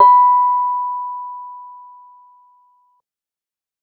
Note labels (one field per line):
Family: keyboard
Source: electronic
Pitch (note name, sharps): B5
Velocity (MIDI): 50